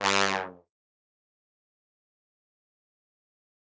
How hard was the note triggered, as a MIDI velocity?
100